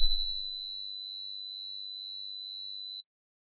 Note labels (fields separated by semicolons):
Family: bass; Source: synthesizer; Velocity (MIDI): 75; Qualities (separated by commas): bright, distorted